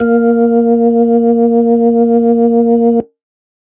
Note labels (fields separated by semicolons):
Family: organ; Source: electronic; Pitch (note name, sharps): A#3; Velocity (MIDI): 127